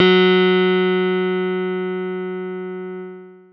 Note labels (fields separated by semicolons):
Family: keyboard; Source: electronic; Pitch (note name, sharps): F#3; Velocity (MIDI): 75; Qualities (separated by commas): distorted